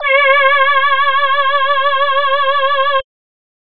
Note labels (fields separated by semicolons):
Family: voice; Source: synthesizer; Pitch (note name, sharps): C#5; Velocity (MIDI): 25